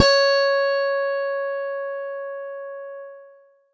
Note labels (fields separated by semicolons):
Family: keyboard; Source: electronic; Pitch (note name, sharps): C#5; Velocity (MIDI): 25; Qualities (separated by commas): bright